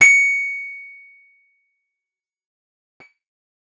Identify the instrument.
acoustic guitar